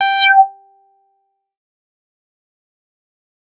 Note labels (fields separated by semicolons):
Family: bass; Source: synthesizer; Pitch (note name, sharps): G5; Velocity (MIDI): 127; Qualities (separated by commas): bright, distorted, fast decay